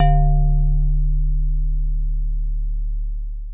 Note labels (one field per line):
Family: mallet percussion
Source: acoustic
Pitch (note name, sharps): D1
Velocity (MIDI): 25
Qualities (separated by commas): dark, long release, reverb